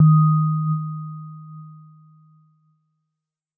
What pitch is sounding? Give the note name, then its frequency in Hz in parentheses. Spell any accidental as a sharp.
D#3 (155.6 Hz)